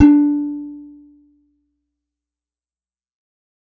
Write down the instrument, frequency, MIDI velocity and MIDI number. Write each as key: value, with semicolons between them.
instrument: acoustic guitar; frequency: 293.7 Hz; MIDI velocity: 75; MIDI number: 62